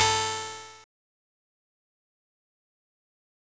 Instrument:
electronic guitar